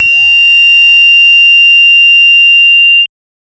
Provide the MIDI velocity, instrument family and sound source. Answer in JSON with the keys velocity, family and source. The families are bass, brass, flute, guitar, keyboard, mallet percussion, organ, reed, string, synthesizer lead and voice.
{"velocity": 75, "family": "bass", "source": "synthesizer"}